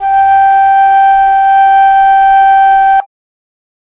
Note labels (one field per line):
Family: flute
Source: acoustic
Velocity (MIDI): 25